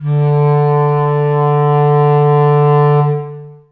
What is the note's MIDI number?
50